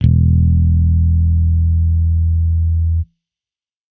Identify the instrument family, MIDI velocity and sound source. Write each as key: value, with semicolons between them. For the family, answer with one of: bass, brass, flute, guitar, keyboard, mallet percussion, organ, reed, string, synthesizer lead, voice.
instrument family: bass; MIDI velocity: 50; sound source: electronic